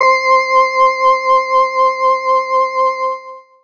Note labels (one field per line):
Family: organ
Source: electronic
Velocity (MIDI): 50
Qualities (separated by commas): distorted, long release